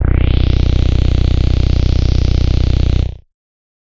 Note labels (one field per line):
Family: bass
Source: synthesizer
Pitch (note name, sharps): B-1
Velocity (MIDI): 25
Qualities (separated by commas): bright, distorted